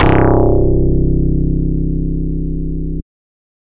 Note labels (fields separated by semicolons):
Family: bass; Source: synthesizer; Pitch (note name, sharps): C1; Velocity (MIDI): 100